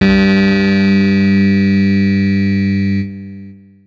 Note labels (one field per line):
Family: keyboard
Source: electronic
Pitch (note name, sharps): G2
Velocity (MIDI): 100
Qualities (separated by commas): bright, distorted, long release